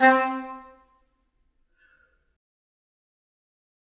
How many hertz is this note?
261.6 Hz